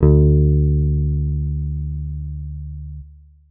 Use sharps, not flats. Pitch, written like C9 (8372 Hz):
D2 (73.42 Hz)